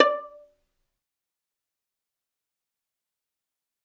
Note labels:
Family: string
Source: acoustic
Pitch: D5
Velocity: 100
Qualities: fast decay, percussive, reverb

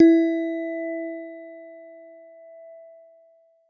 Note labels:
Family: mallet percussion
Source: acoustic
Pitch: E4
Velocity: 100

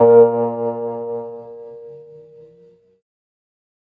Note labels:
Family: organ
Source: electronic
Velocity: 100

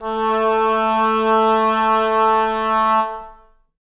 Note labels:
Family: reed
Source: acoustic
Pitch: A3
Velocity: 100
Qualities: reverb

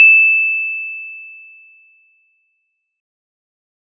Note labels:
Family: mallet percussion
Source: acoustic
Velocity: 50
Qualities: bright

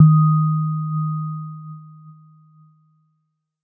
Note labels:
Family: keyboard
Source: electronic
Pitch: D#3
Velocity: 50

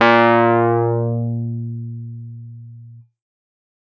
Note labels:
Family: keyboard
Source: electronic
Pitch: A#2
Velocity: 100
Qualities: distorted

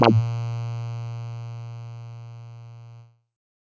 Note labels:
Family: bass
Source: synthesizer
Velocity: 25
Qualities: distorted

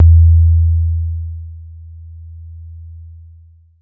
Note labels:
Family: keyboard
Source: electronic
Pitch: E2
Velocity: 75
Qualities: dark, long release

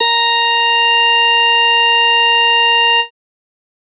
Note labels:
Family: bass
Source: synthesizer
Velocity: 50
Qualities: bright, distorted

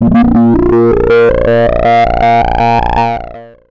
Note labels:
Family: bass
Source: synthesizer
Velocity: 100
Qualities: distorted, long release, multiphonic, tempo-synced

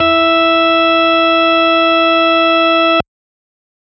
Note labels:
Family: organ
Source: electronic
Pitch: E4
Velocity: 50

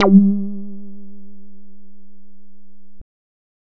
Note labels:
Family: bass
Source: synthesizer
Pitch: G3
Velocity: 25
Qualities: distorted

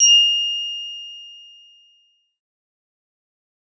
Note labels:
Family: synthesizer lead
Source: synthesizer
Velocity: 75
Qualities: bright, distorted, fast decay

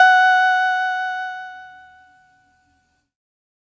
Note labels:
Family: keyboard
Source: electronic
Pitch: F#5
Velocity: 100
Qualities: distorted

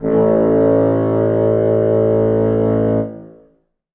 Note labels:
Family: reed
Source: acoustic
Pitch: A1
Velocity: 25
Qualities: reverb

